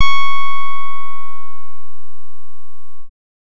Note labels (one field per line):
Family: bass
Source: synthesizer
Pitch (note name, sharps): C#6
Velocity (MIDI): 25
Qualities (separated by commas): distorted